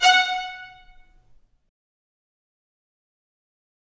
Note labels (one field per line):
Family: string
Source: acoustic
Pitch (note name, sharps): F#5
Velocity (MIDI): 100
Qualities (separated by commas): fast decay, reverb